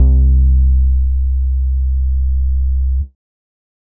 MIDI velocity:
50